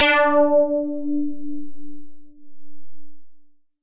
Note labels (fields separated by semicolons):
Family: synthesizer lead; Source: synthesizer; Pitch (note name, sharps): D4; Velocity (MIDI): 100; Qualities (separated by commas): long release